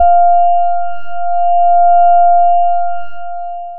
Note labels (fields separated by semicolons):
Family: bass; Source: synthesizer; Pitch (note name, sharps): F5; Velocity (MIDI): 25; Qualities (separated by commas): long release